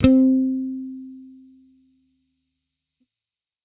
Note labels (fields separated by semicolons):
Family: bass; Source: electronic; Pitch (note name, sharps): C4; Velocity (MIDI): 127; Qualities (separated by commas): distorted